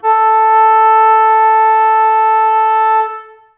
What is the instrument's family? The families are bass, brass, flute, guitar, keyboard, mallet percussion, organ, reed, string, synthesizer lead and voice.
flute